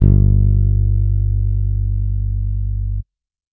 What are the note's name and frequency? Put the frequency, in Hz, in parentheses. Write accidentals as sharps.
G1 (49 Hz)